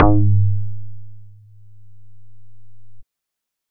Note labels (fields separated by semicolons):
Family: bass; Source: synthesizer; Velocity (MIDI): 50